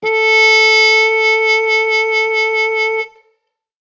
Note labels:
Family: brass; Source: acoustic; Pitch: A4; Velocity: 75

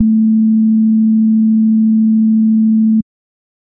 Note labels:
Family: bass; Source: synthesizer; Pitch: A3; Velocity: 127; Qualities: dark

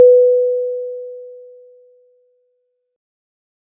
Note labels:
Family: mallet percussion; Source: acoustic; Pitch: B4; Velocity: 25; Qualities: bright

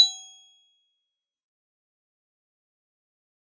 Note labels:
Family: mallet percussion; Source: acoustic; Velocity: 127; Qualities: bright, fast decay, percussive

